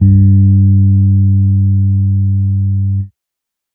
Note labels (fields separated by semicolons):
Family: keyboard; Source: electronic; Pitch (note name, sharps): G2; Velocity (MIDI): 25; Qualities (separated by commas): dark